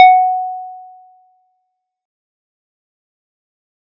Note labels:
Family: mallet percussion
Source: acoustic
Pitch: F#5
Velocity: 75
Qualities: fast decay

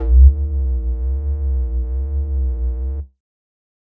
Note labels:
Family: flute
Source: synthesizer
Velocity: 25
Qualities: distorted

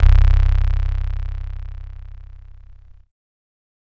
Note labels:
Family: keyboard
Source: electronic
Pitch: C1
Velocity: 50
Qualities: bright, distorted

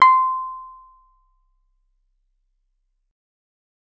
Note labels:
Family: guitar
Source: acoustic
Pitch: C6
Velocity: 75

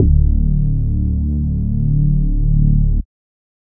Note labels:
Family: bass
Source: synthesizer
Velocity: 50

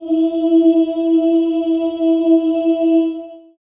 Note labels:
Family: voice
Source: acoustic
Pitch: E4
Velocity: 25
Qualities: long release, reverb

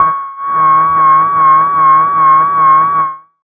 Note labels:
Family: bass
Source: synthesizer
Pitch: C#6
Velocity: 100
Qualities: distorted, tempo-synced

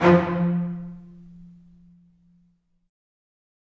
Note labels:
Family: string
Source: acoustic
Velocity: 100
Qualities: reverb

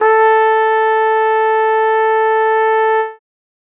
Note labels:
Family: brass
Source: acoustic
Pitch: A4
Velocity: 25

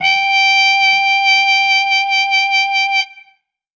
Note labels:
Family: brass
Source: acoustic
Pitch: G5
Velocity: 100

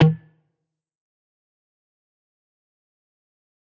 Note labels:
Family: guitar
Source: electronic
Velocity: 25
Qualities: fast decay, percussive

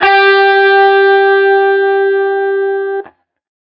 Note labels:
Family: guitar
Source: electronic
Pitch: G4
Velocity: 127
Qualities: distorted

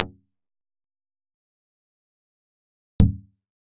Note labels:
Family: guitar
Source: acoustic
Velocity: 75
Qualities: percussive

